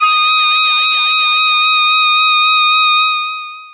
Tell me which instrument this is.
synthesizer voice